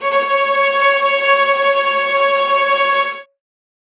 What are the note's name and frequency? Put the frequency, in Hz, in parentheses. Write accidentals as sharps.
C#5 (554.4 Hz)